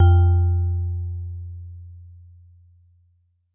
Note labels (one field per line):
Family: mallet percussion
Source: acoustic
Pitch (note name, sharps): F2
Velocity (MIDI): 75